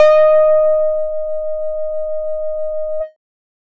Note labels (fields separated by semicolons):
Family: bass; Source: synthesizer; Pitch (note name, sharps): D#5; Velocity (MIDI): 25; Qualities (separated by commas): distorted, multiphonic, tempo-synced